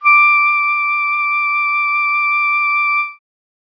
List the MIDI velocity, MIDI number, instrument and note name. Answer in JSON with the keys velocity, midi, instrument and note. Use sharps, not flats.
{"velocity": 50, "midi": 86, "instrument": "acoustic reed instrument", "note": "D6"}